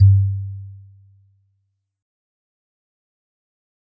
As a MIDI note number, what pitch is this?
43